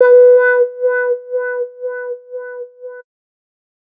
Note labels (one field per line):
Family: bass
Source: synthesizer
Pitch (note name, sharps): B4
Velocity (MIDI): 50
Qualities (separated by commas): distorted